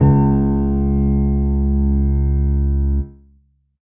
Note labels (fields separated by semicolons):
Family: keyboard; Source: electronic; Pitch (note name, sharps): C#2; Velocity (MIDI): 25; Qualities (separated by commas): dark